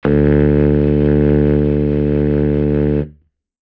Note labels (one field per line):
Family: reed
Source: acoustic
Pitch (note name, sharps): D2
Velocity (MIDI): 25